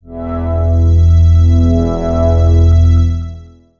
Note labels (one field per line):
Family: synthesizer lead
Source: synthesizer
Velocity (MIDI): 25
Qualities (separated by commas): long release, non-linear envelope